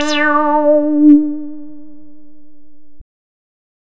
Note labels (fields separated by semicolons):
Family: bass; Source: synthesizer; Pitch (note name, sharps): D4; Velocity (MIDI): 100; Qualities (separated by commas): distorted